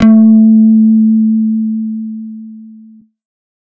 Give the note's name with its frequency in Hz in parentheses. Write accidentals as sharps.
A3 (220 Hz)